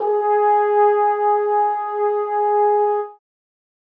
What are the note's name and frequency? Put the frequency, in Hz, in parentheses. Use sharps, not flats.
G#4 (415.3 Hz)